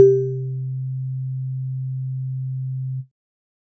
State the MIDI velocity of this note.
75